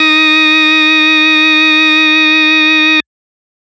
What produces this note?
electronic organ